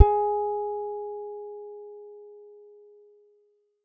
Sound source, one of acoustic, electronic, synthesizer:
acoustic